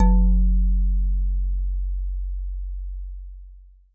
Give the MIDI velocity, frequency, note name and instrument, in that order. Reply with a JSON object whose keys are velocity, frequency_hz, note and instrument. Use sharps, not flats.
{"velocity": 50, "frequency_hz": 46.25, "note": "F#1", "instrument": "acoustic mallet percussion instrument"}